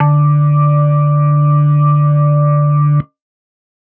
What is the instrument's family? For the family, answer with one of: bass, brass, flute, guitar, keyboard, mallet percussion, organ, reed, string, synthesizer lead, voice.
organ